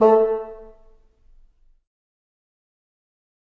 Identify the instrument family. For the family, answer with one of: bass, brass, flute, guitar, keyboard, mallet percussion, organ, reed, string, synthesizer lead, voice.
reed